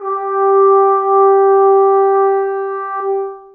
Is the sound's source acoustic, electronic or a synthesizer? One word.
acoustic